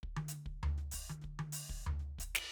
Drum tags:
Brazilian baião, fill, 95 BPM, 4/4, ride, hi-hat pedal, snare, high tom, floor tom, kick

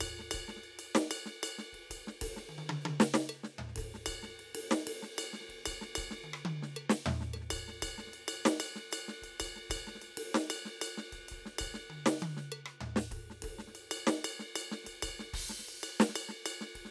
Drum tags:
Afro-Cuban, beat, 128 BPM, 4/4, crash, ride, ride bell, hi-hat pedal, percussion, snare, cross-stick, high tom, floor tom, kick

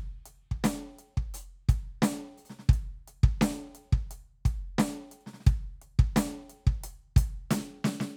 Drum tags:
rock, beat, 88 BPM, 4/4, closed hi-hat, snare, kick

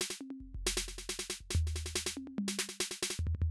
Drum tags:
hip-hop, fill, 67 BPM, 4/4, snare, high tom, mid tom, floor tom, kick

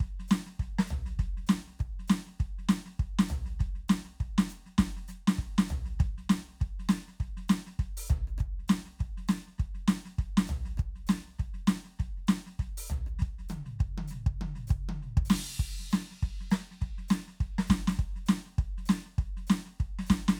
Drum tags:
rockabilly, beat, 200 BPM, 4/4, crash, open hi-hat, hi-hat pedal, snare, cross-stick, high tom, floor tom, kick

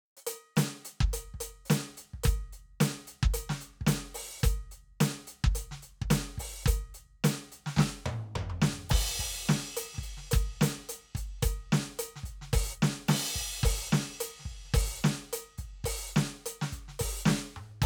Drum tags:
swing, beat, 215 BPM, 4/4, crash, closed hi-hat, open hi-hat, hi-hat pedal, snare, high tom, mid tom, kick

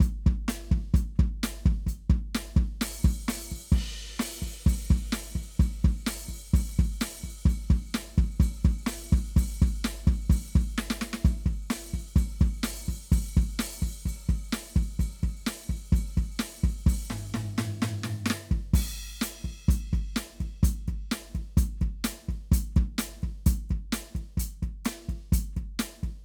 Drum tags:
rock, beat, 128 BPM, 4/4, crash, closed hi-hat, open hi-hat, hi-hat pedal, snare, floor tom, kick

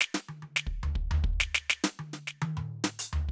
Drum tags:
hip-hop, fill, 140 BPM, 4/4, closed hi-hat, snare, high tom, mid tom, floor tom, kick

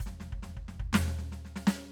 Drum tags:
fast funk, fill, 125 BPM, 4/4, hi-hat pedal, snare, floor tom, kick

